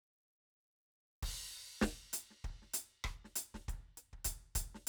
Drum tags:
soul, fill, 98 BPM, 4/4, crash, closed hi-hat, snare, cross-stick, kick

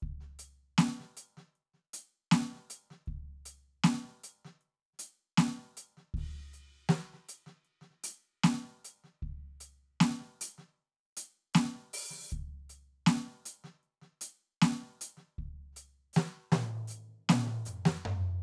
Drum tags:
country, beat, 78 BPM, 4/4, crash, closed hi-hat, open hi-hat, hi-hat pedal, snare, mid tom, floor tom, kick

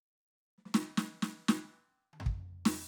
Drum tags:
reggae, fill, 78 BPM, 4/4, open hi-hat, snare, high tom, floor tom, kick

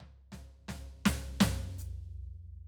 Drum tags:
soft pop, fill, 83 BPM, 4/4, hi-hat pedal, snare, floor tom

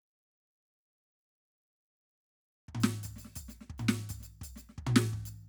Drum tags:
New Orleans funk, fill, 84 BPM, 4/4, percussion, snare, floor tom, kick

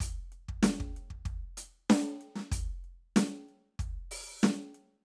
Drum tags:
funk, beat, 95 BPM, 4/4, closed hi-hat, open hi-hat, hi-hat pedal, snare, kick

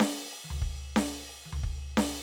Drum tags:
funk rock, fill, 92 BPM, 4/4, crash, snare, cross-stick, high tom, floor tom, kick

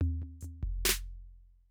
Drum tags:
half-time rock, fill, 140 BPM, 4/4, closed hi-hat, hi-hat pedal, snare, high tom, floor tom, kick

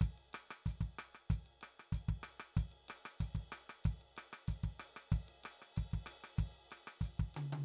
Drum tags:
Afrobeat, beat, 94 BPM, 4/4, ride, hi-hat pedal, cross-stick, high tom, kick

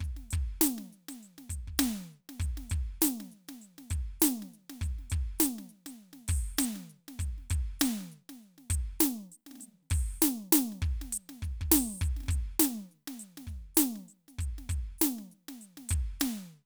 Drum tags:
funk, beat, 100 BPM, 4/4, closed hi-hat, open hi-hat, hi-hat pedal, snare, kick

